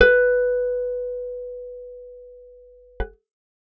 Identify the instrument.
acoustic guitar